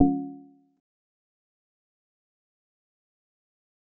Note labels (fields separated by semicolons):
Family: mallet percussion; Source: synthesizer; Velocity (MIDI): 25; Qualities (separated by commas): fast decay, multiphonic, percussive